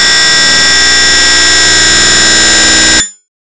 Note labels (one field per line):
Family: bass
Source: synthesizer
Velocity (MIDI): 50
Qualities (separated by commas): bright, distorted